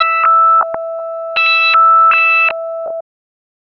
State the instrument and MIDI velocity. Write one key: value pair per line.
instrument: synthesizer bass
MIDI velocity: 25